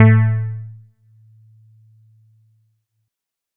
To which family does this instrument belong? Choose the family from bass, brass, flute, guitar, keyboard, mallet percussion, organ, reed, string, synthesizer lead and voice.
keyboard